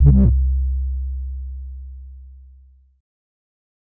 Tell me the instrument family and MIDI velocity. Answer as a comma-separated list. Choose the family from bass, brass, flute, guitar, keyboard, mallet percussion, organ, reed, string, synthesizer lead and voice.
bass, 25